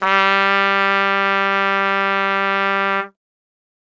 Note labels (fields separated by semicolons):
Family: brass; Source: acoustic; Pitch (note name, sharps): G3; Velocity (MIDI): 50